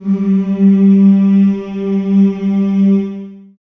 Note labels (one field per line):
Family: voice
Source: acoustic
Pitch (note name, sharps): G3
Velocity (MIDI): 50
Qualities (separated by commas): dark, long release, reverb